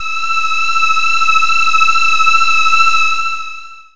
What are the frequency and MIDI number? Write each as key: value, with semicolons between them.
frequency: 1319 Hz; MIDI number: 88